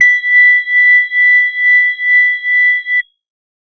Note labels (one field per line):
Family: organ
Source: electronic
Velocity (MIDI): 25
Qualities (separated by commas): distorted